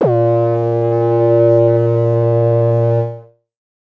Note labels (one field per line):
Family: synthesizer lead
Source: synthesizer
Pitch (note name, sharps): A#2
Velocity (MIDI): 25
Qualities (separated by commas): distorted, multiphonic, non-linear envelope